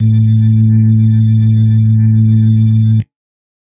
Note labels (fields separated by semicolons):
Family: organ; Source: electronic; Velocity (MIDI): 100; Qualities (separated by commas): dark